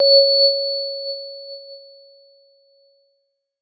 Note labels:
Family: keyboard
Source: electronic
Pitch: C#5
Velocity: 50

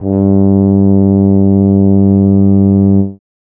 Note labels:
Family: brass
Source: acoustic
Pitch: G2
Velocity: 25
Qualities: dark

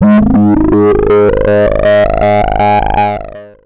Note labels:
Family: bass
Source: synthesizer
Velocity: 100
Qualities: distorted, long release, multiphonic, tempo-synced

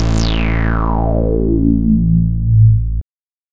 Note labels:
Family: bass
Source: synthesizer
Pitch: A1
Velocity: 127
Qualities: bright, distorted

